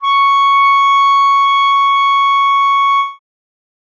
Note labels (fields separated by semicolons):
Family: reed; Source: acoustic; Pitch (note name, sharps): C#6; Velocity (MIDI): 127